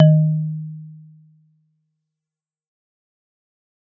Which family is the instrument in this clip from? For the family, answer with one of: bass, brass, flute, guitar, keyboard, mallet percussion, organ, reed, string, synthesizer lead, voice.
mallet percussion